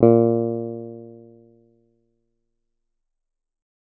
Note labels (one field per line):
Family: guitar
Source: acoustic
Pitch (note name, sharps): A#2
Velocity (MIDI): 50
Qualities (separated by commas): dark